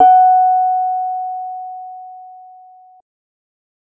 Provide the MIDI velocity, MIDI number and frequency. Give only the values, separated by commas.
50, 78, 740 Hz